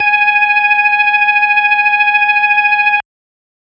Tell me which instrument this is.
electronic organ